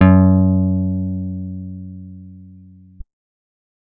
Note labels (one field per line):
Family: guitar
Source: acoustic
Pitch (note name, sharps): F#2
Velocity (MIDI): 50